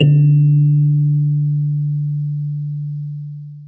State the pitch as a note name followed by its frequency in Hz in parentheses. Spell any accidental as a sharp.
D3 (146.8 Hz)